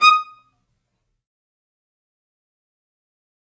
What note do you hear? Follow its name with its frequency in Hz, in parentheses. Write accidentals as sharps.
D#6 (1245 Hz)